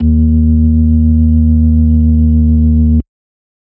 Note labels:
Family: organ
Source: electronic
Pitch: D#2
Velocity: 50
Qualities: dark, distorted

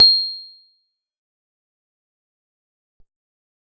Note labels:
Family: guitar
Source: acoustic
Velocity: 127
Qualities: bright, fast decay, percussive

